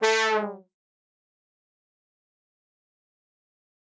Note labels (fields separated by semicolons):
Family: brass; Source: acoustic; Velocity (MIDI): 25; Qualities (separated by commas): bright, fast decay, reverb